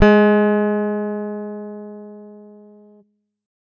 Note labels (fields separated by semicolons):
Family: guitar; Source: electronic; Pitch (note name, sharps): G#3; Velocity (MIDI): 50